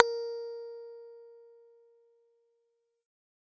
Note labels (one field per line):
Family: bass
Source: synthesizer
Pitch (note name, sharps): A#4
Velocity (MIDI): 75